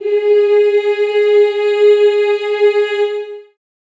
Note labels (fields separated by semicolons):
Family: voice; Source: acoustic; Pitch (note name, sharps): G#4; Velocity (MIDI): 75; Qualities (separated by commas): long release, reverb